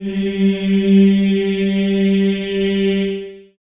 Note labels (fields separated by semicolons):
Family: voice; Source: acoustic; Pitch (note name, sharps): G3; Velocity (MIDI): 25; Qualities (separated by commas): long release, reverb